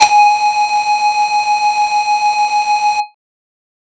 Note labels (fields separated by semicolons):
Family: flute; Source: synthesizer; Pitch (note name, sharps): G#5; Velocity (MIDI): 127; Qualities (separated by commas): distorted